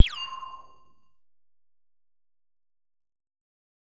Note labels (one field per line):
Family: bass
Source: synthesizer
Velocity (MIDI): 127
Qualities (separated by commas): distorted, percussive